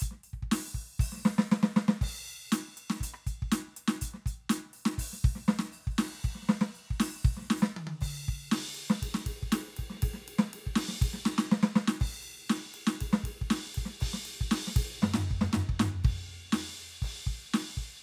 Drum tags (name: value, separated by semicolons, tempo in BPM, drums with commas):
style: rock; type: beat; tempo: 120 BPM; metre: 4/4; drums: crash, ride, closed hi-hat, open hi-hat, hi-hat pedal, snare, cross-stick, high tom, floor tom, kick